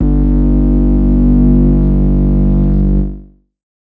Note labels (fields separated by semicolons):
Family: synthesizer lead; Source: synthesizer; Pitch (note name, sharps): G1; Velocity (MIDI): 100; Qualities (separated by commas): distorted, multiphonic, non-linear envelope